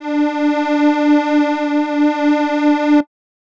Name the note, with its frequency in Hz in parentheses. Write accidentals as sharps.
D4 (293.7 Hz)